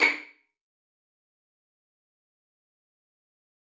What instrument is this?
acoustic string instrument